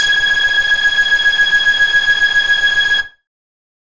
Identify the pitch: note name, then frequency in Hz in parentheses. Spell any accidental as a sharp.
G#6 (1661 Hz)